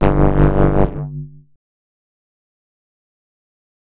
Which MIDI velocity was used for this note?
50